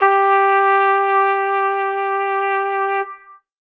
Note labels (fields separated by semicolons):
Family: brass; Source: acoustic; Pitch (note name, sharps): G4; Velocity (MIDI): 25; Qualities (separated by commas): distorted